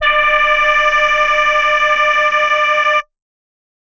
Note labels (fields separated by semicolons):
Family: voice; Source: synthesizer; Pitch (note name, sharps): D5; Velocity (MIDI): 50; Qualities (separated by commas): multiphonic